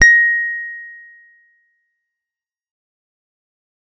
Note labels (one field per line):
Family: guitar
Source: electronic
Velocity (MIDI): 25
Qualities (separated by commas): fast decay